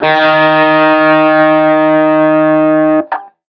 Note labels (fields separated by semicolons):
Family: guitar; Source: electronic; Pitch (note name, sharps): D#3; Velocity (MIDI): 127; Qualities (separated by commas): distorted